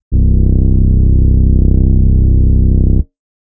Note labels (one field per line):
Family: organ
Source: electronic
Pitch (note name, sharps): C1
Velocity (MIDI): 25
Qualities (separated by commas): distorted